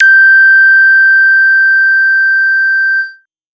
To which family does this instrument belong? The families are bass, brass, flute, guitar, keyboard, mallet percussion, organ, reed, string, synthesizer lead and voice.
bass